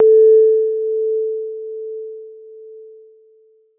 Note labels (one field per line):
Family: keyboard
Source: electronic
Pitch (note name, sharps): A4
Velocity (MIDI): 75